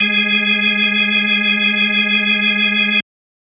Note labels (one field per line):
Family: organ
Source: electronic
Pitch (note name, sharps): G#3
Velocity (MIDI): 100